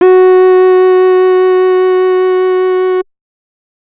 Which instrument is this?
synthesizer bass